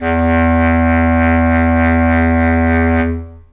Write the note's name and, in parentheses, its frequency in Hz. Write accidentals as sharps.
E2 (82.41 Hz)